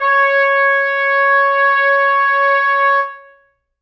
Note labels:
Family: brass; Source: acoustic; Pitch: C#5; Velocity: 50; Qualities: reverb

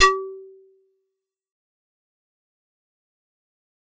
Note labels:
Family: keyboard; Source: acoustic; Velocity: 127; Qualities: fast decay, percussive

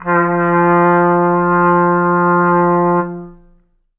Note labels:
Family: brass; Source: acoustic; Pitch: F3; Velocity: 50; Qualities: long release, reverb

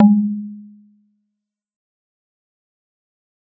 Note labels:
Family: mallet percussion; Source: acoustic; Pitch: G#3; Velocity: 100; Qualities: fast decay, percussive

